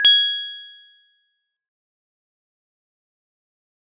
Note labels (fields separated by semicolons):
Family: mallet percussion; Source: acoustic; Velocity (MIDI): 25; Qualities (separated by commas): fast decay, multiphonic